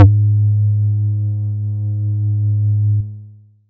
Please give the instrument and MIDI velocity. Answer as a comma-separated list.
synthesizer bass, 25